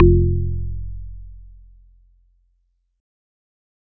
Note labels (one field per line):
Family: organ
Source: electronic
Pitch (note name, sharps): F1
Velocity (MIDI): 127